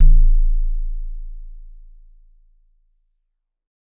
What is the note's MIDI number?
21